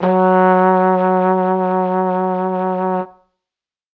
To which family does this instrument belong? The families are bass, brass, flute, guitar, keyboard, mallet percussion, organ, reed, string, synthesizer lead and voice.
brass